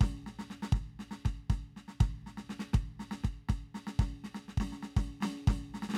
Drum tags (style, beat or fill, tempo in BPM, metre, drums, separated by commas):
march, beat, 120 BPM, 4/4, snare, kick